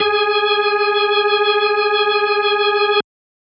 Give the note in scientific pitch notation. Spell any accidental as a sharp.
G#4